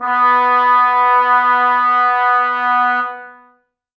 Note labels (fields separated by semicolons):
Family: brass; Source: acoustic; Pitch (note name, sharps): B3; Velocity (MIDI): 100; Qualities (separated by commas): bright, reverb